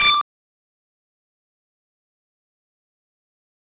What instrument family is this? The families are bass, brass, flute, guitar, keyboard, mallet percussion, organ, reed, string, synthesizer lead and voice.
bass